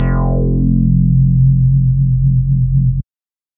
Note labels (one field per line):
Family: bass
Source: synthesizer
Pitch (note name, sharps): F1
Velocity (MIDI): 127